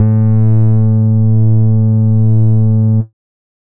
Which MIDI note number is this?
45